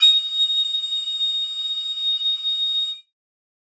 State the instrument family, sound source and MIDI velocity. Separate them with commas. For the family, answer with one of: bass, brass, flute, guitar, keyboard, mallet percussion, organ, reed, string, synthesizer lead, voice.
flute, acoustic, 127